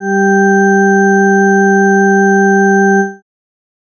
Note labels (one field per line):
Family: organ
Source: electronic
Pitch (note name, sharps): G3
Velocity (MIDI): 50